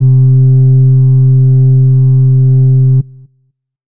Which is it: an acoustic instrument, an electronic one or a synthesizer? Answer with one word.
acoustic